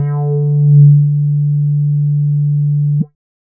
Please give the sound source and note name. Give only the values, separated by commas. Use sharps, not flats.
synthesizer, D3